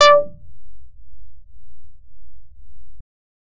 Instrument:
synthesizer bass